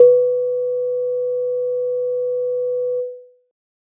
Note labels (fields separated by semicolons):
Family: keyboard; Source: electronic; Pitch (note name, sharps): B4; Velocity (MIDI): 25; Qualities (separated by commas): dark